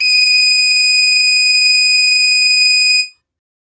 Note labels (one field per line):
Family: reed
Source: acoustic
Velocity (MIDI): 100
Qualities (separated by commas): bright, reverb